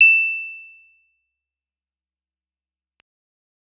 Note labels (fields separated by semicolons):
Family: keyboard; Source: electronic; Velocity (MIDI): 127; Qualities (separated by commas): bright, fast decay, percussive